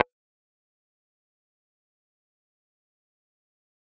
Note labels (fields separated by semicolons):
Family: bass; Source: synthesizer; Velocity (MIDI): 100; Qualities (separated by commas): fast decay, percussive